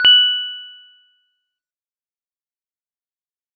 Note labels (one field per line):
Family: mallet percussion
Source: acoustic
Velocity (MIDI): 50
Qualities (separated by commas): fast decay, multiphonic